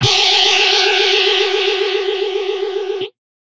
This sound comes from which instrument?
electronic guitar